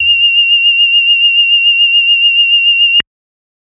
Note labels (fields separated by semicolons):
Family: organ; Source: electronic; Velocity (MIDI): 50; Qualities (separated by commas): multiphonic